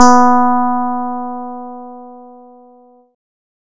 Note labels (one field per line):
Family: bass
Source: synthesizer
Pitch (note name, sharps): B3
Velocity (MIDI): 127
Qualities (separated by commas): bright